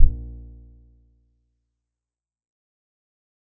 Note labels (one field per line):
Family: guitar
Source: acoustic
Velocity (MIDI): 25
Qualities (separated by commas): dark, percussive